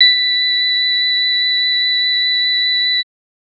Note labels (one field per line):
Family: organ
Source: electronic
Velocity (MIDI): 25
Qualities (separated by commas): bright, multiphonic